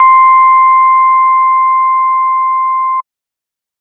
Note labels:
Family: organ; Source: electronic; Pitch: C6; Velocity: 25

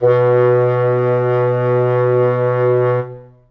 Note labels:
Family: reed; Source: acoustic; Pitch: B2; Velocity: 25; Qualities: reverb

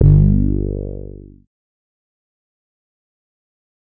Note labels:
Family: bass; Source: synthesizer; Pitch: G1; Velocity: 25; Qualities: distorted, fast decay

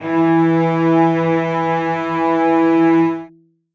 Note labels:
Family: string; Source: acoustic; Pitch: E3; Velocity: 100; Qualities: reverb

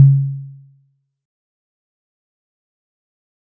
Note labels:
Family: mallet percussion; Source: acoustic; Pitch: C#3; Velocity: 25; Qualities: fast decay, percussive

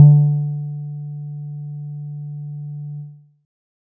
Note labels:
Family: guitar; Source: synthesizer; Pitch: D3; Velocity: 25; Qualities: dark

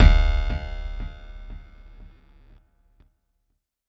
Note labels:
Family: keyboard; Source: electronic; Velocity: 127; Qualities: bright, distorted

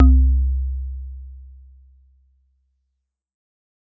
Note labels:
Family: mallet percussion; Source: acoustic; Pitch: C2; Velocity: 75; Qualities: dark

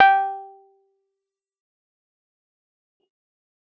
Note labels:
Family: keyboard; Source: electronic; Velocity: 100; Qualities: fast decay, percussive

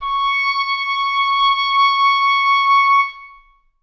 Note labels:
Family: reed; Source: acoustic; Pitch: C#6; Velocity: 75; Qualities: reverb

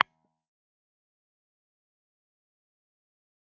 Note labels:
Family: guitar; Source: electronic; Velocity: 25; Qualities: fast decay, percussive

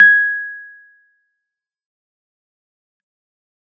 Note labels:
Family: keyboard; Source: electronic; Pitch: G#6; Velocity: 50; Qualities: fast decay, percussive

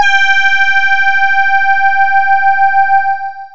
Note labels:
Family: voice; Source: synthesizer; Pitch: G5; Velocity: 50; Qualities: long release

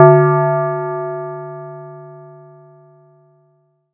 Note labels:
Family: mallet percussion; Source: acoustic; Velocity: 75; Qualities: multiphonic

